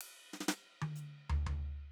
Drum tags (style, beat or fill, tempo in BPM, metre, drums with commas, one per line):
jazz
fill
125 BPM
4/4
ride, hi-hat pedal, snare, high tom, floor tom